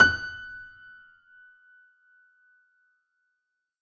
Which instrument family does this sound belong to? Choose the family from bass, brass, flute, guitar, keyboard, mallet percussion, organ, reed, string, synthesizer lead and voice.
keyboard